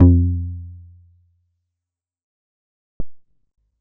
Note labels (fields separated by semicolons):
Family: bass; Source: synthesizer; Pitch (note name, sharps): F2; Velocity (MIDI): 75; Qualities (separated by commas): dark, fast decay